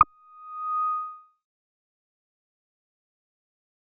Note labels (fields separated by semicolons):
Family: bass; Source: synthesizer; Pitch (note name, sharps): D#6; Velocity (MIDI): 25; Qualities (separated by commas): fast decay